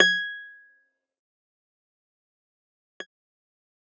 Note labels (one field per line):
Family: guitar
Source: electronic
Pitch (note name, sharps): G#6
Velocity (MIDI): 25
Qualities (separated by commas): fast decay, percussive